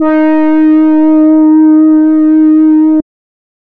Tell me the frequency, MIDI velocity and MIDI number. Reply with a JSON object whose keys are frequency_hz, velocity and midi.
{"frequency_hz": 311.1, "velocity": 25, "midi": 63}